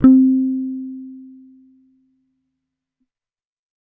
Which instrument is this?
electronic bass